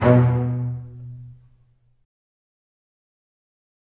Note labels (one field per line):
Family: string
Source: acoustic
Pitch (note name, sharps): B2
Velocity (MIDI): 100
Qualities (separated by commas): fast decay, reverb